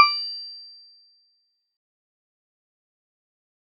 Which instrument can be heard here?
acoustic mallet percussion instrument